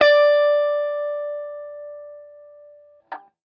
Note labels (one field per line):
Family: guitar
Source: electronic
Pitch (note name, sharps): D5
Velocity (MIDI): 127